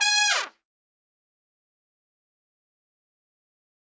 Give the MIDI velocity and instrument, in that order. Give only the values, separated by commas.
100, acoustic brass instrument